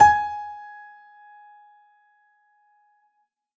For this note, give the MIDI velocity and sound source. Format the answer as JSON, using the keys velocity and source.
{"velocity": 127, "source": "acoustic"}